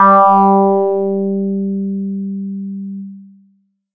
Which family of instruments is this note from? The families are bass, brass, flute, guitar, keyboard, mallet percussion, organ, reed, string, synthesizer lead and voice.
bass